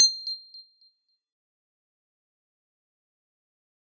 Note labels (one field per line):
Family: mallet percussion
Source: acoustic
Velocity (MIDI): 75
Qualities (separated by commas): fast decay, percussive